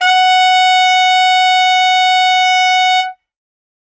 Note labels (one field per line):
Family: reed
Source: acoustic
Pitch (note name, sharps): F#5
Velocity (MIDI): 127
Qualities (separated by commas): bright